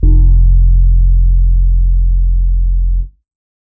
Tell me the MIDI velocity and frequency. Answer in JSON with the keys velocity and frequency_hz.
{"velocity": 50, "frequency_hz": 43.65}